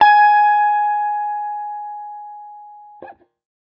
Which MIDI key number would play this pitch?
80